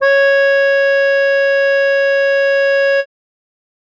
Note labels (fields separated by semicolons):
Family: reed; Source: acoustic; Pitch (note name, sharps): C#5; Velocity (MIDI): 127